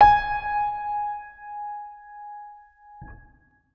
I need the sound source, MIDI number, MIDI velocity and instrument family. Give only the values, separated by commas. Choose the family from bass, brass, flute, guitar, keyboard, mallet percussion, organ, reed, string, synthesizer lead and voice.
electronic, 80, 75, organ